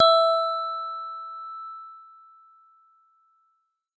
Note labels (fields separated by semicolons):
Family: mallet percussion; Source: acoustic; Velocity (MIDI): 75